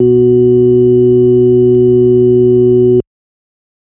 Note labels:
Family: organ; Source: electronic; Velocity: 100; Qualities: dark

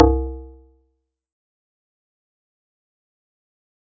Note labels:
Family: mallet percussion; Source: acoustic; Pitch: C2; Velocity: 100; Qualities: fast decay, percussive

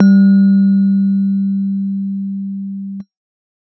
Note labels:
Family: keyboard; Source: electronic; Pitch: G3; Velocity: 100

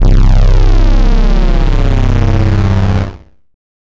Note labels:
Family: bass; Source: synthesizer; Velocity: 127

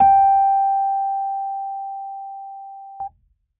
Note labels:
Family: keyboard; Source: electronic; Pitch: G5; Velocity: 75

